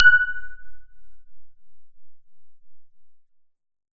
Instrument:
synthesizer lead